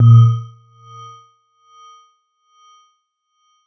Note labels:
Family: mallet percussion; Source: electronic; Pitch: A#2; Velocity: 100; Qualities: percussive

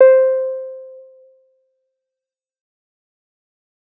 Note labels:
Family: bass; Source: synthesizer; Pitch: C5; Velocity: 100; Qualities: fast decay

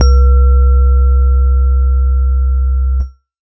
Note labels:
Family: keyboard; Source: electronic; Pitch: C2; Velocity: 100

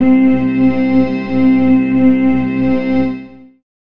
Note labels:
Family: organ; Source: electronic; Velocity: 25; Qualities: long release, reverb

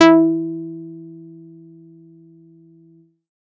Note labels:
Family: bass; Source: synthesizer; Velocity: 127; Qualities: distorted

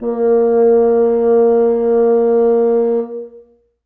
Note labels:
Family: reed; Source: acoustic; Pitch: A#3; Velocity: 25; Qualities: long release, reverb

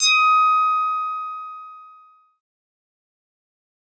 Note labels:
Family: synthesizer lead; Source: synthesizer; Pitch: D#6; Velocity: 127; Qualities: distorted, fast decay

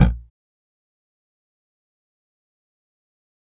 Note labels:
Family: bass; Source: electronic; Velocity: 75; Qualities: bright, fast decay, percussive

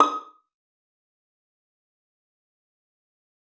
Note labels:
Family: string; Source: acoustic; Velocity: 50; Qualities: fast decay, percussive, reverb

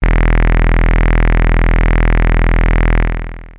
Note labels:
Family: bass; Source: synthesizer; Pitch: E1; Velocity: 100; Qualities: bright, distorted, long release

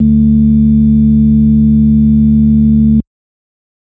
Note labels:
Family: organ; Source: electronic; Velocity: 127; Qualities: dark

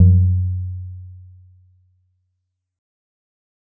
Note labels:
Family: guitar; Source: synthesizer; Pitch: F#2; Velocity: 25; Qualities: dark, fast decay

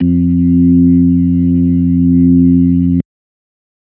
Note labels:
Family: organ; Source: electronic; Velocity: 75

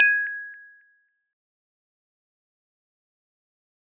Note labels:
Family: mallet percussion; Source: acoustic; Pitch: G#6; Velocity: 75; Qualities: fast decay, percussive

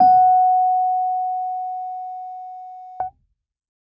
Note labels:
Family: keyboard; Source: electronic; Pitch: F#5; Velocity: 25

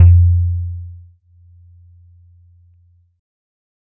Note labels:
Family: keyboard; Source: electronic; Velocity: 25

